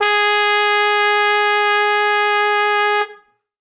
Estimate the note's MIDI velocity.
127